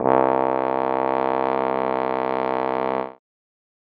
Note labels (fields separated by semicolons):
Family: brass; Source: acoustic; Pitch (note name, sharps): C2; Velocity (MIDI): 75